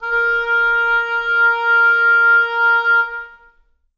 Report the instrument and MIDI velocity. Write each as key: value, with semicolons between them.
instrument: acoustic reed instrument; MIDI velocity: 75